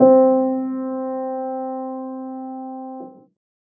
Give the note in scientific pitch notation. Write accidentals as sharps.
C4